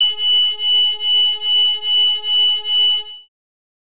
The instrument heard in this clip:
synthesizer bass